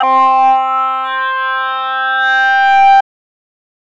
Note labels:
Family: voice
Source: synthesizer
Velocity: 100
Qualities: bright, distorted

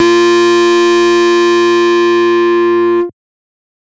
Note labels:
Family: bass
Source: synthesizer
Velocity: 25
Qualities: bright, distorted, multiphonic

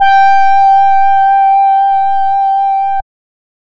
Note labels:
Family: reed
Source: synthesizer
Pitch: G5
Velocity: 25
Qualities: distorted, non-linear envelope

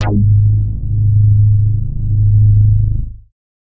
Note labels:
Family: bass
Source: synthesizer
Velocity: 75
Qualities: distorted

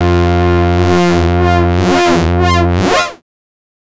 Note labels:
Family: bass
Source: synthesizer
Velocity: 25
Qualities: distorted, non-linear envelope

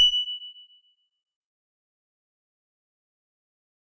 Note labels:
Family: mallet percussion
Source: acoustic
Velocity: 127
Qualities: bright, fast decay

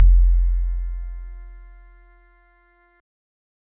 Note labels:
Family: keyboard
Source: electronic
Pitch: F1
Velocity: 75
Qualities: dark

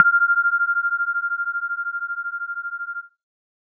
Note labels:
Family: synthesizer lead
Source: synthesizer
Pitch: F6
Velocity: 50

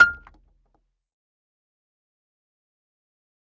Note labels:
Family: mallet percussion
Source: acoustic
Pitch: F6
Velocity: 75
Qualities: fast decay, percussive, reverb

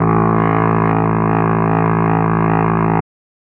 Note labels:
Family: reed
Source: electronic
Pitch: A1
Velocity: 127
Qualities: bright, reverb

